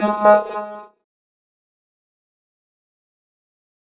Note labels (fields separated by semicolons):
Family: keyboard; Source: electronic; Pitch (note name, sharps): G#3; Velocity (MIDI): 75; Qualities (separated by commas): distorted, fast decay, non-linear envelope